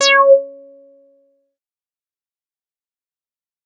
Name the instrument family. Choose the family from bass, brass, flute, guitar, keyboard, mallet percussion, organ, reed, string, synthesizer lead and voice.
bass